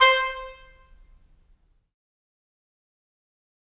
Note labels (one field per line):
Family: reed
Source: acoustic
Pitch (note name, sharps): C5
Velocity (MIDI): 75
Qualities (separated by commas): fast decay, percussive, reverb